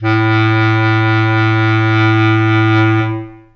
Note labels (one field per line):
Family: reed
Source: acoustic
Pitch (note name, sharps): A2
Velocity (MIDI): 75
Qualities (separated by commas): long release, reverb